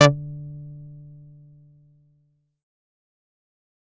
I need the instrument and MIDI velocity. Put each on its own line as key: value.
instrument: synthesizer bass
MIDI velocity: 50